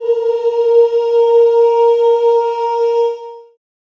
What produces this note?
acoustic voice